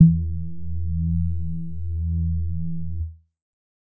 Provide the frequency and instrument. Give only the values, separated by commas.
82.41 Hz, electronic keyboard